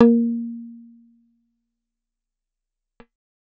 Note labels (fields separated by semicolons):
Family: guitar; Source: acoustic; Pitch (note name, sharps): A#3; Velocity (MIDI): 50; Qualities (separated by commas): dark, fast decay